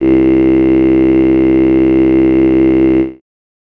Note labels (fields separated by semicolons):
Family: voice; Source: synthesizer; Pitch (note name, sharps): C2; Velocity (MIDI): 75; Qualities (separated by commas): bright